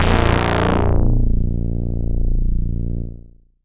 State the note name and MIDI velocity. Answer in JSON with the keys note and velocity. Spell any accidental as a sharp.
{"note": "A#0", "velocity": 127}